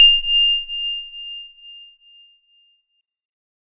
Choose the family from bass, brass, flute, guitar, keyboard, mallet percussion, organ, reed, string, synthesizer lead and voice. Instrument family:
organ